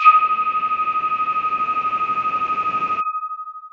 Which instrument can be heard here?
synthesizer voice